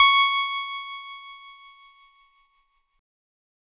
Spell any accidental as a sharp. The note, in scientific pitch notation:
C#6